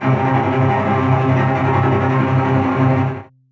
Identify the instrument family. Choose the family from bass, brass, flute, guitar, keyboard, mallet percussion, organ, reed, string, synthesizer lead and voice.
string